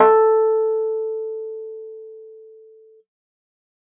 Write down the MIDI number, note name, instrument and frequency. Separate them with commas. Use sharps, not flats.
69, A4, electronic keyboard, 440 Hz